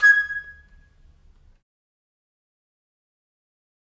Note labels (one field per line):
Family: flute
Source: acoustic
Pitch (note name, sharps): G#6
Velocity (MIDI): 75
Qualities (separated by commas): fast decay, percussive, reverb